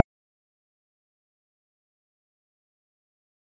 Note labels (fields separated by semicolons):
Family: mallet percussion; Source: acoustic; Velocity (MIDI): 50; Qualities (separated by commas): fast decay, percussive